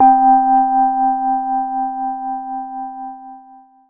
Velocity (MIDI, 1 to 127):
50